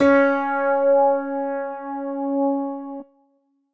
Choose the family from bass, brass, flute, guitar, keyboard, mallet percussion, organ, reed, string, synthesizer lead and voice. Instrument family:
keyboard